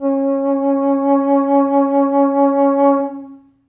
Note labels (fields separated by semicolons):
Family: flute; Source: acoustic; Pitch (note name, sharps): C#4; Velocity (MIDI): 50; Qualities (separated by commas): reverb